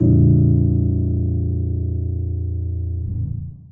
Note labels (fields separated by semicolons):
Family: keyboard; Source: acoustic; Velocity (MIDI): 25; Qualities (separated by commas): dark, reverb